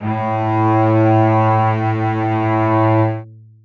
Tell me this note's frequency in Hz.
110 Hz